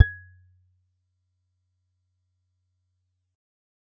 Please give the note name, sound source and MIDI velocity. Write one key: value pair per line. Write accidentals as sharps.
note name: G#6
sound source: acoustic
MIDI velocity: 50